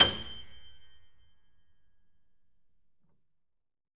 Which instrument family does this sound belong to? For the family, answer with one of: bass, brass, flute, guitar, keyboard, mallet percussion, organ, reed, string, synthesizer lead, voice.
keyboard